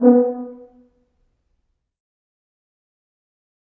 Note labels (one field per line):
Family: brass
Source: acoustic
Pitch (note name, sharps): B3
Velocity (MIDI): 25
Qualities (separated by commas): dark, fast decay, percussive, reverb